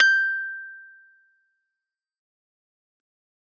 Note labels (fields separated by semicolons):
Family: keyboard; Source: electronic; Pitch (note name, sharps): G6; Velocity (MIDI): 127; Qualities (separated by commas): fast decay